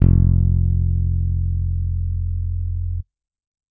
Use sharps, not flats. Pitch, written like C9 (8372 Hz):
F1 (43.65 Hz)